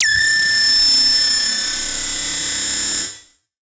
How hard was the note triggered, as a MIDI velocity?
75